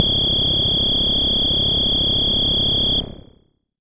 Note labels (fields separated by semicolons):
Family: bass; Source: synthesizer; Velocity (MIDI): 25